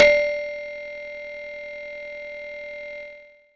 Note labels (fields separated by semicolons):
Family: mallet percussion; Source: acoustic; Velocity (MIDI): 75; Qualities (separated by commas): distorted